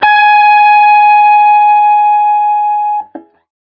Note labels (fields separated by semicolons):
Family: guitar; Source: electronic; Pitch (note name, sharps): G#5; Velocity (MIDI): 127; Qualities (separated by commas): distorted